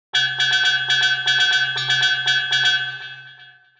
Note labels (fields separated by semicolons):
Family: mallet percussion; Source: synthesizer; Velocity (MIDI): 127; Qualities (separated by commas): bright, long release, multiphonic, tempo-synced